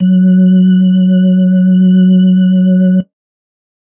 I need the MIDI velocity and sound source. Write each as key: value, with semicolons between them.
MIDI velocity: 50; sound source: electronic